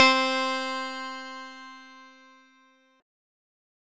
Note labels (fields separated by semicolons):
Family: synthesizer lead; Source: synthesizer; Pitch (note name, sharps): C4; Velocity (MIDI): 25; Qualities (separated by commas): bright, distorted